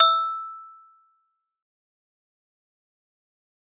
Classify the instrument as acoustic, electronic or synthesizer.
acoustic